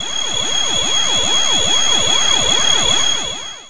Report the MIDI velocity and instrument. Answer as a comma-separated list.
50, synthesizer voice